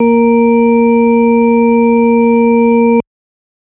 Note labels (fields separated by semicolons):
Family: organ; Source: electronic; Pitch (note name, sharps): A#3; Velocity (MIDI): 75